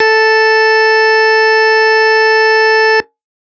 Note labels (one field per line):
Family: organ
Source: electronic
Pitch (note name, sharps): A4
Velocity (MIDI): 127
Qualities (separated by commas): distorted